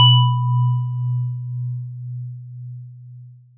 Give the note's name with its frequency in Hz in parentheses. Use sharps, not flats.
B2 (123.5 Hz)